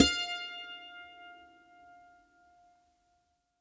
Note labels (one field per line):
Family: guitar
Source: acoustic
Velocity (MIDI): 25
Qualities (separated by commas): bright, reverb